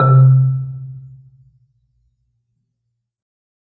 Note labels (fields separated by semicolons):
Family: mallet percussion; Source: acoustic; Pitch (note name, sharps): C3; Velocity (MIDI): 50; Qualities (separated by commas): dark, reverb